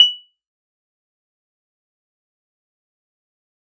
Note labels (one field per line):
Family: guitar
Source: acoustic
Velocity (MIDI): 127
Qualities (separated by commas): fast decay, percussive